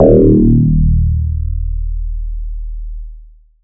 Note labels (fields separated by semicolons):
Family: bass; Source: synthesizer; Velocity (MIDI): 100; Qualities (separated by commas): distorted